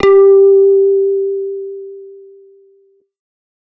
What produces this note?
synthesizer bass